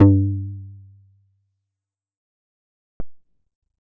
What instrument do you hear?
synthesizer bass